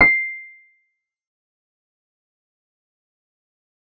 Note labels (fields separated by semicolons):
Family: keyboard; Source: synthesizer; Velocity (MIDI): 75; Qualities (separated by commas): fast decay, percussive